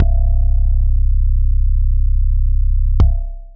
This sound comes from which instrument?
electronic keyboard